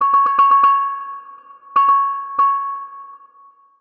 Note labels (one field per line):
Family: mallet percussion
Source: synthesizer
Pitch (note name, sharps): C#6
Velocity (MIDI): 50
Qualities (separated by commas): long release, multiphonic, percussive, tempo-synced